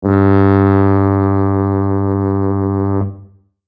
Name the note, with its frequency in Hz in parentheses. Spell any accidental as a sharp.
G2 (98 Hz)